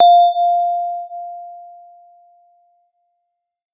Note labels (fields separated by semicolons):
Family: mallet percussion; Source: acoustic; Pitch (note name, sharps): F5; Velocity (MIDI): 127; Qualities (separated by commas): non-linear envelope